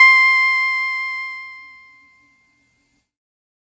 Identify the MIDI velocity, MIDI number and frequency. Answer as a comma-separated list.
50, 84, 1047 Hz